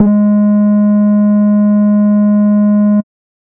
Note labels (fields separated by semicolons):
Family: bass; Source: synthesizer; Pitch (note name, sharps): G#3; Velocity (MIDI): 100; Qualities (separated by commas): dark, distorted, tempo-synced